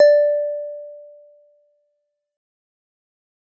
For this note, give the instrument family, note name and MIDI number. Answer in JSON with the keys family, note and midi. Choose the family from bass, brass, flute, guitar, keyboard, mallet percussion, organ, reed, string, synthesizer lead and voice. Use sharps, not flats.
{"family": "guitar", "note": "D5", "midi": 74}